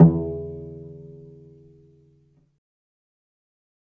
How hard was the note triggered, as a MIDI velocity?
50